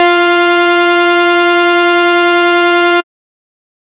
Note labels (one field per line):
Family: bass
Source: synthesizer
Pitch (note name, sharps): F4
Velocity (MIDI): 75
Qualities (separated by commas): bright, distorted